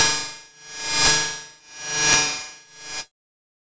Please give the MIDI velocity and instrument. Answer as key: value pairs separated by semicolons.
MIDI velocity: 50; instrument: electronic guitar